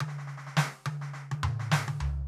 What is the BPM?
105 BPM